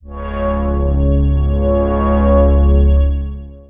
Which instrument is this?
synthesizer lead